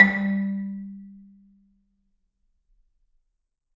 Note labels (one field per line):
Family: mallet percussion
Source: acoustic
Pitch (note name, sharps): G3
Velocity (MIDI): 127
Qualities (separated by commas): reverb